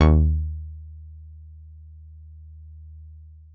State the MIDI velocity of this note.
100